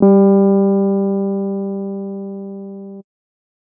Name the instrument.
electronic keyboard